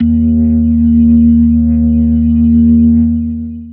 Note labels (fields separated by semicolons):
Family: organ; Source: electronic; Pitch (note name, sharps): D#2; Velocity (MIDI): 50; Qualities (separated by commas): dark, distorted, long release